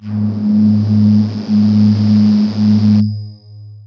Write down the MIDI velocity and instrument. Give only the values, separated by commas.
25, synthesizer voice